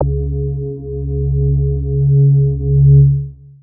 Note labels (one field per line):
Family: bass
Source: synthesizer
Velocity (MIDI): 25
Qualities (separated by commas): dark, long release, multiphonic